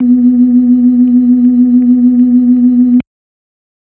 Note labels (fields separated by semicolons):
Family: organ; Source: electronic; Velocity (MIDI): 50; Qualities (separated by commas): dark